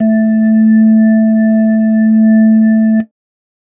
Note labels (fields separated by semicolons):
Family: keyboard; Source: electronic; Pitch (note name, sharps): A3; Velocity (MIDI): 100